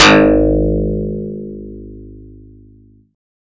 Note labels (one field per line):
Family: bass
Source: synthesizer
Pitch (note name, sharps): G#1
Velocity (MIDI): 127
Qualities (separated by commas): bright